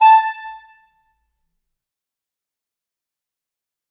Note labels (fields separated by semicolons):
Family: reed; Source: acoustic; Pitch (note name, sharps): A5; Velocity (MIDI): 127; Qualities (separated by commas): fast decay, percussive, reverb